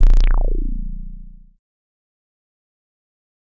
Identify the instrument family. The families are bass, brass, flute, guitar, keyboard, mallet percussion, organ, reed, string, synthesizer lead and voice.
bass